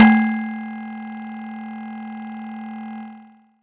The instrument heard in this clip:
acoustic mallet percussion instrument